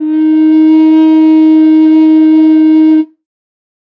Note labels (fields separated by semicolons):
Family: flute; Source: acoustic; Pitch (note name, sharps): D#4; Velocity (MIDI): 127